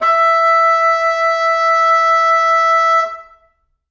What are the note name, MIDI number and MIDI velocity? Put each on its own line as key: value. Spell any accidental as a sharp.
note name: E5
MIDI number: 76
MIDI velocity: 127